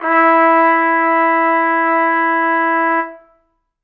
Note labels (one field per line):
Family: brass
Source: acoustic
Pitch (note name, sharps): E4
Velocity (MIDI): 50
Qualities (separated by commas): reverb